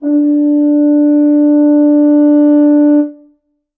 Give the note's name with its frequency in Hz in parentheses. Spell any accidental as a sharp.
D4 (293.7 Hz)